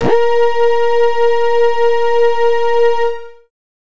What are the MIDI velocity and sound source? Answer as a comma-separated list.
50, synthesizer